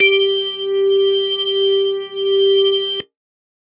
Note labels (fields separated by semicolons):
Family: organ; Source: electronic; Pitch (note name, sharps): G4; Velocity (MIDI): 127